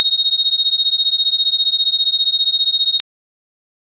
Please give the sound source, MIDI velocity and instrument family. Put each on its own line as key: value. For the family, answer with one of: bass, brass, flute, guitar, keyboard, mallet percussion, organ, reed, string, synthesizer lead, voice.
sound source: electronic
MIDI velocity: 75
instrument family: organ